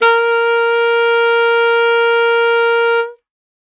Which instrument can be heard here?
acoustic reed instrument